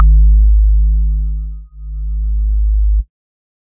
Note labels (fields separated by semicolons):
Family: organ; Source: electronic; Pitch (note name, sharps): G#1; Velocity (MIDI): 75; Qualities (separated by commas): dark